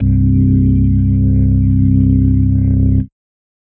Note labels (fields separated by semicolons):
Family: organ; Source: electronic; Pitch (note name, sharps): C1; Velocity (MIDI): 75; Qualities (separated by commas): dark, distorted